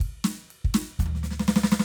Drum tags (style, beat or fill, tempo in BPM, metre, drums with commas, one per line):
gospel
fill
120 BPM
4/4
ride, hi-hat pedal, snare, high tom, floor tom, kick